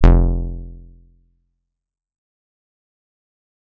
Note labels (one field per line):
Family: guitar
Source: electronic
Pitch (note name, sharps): F1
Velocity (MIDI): 25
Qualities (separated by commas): fast decay